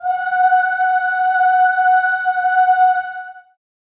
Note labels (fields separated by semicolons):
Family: voice; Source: acoustic; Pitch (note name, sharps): F#5; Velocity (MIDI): 75; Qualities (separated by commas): reverb